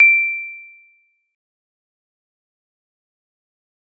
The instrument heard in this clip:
acoustic mallet percussion instrument